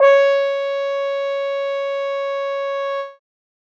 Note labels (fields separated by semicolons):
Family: brass; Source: acoustic; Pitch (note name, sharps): C#5; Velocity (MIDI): 100